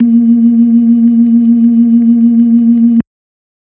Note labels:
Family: organ; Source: electronic; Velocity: 127; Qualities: dark

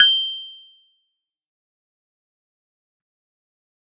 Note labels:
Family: keyboard; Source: electronic; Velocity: 127; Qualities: bright, fast decay, percussive

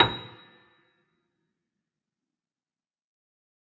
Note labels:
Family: keyboard; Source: acoustic; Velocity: 50; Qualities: fast decay, percussive, reverb

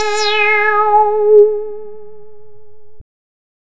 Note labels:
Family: bass; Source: synthesizer; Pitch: G#4; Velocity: 127; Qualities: bright, distorted

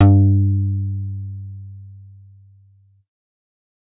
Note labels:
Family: bass; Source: synthesizer; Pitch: G2; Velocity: 100

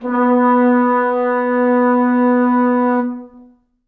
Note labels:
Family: brass; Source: acoustic; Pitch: B3; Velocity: 25; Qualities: dark, long release, reverb

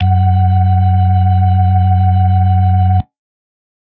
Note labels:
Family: organ; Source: electronic; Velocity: 50

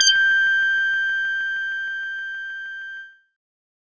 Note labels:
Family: bass; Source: synthesizer; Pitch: G6; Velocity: 127

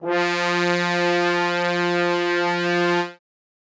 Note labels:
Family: brass; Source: acoustic; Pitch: F3; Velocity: 127; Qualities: bright, reverb

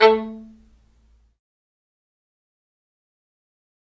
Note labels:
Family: string; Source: acoustic; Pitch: A3; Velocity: 50; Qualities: fast decay, percussive, reverb

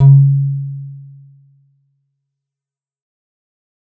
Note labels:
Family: guitar; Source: electronic; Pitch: C#3; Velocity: 50; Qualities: dark, fast decay, reverb

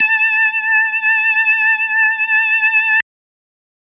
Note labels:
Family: organ; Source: electronic; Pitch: A5; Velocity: 75

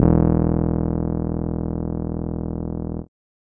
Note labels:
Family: keyboard; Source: electronic; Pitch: E1; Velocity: 75

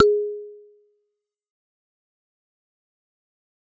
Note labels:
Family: mallet percussion; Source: acoustic; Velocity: 127; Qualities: fast decay, percussive

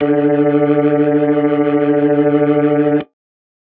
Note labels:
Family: organ; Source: electronic; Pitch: D3; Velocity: 75; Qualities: distorted

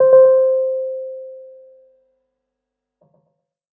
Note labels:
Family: keyboard; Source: electronic; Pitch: C5; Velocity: 50; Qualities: fast decay, tempo-synced

